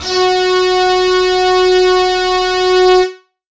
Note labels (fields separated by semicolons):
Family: guitar; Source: electronic; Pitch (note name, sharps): F#4; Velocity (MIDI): 100; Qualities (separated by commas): distorted